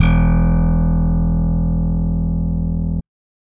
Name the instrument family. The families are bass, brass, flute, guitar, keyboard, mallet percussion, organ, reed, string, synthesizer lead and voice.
bass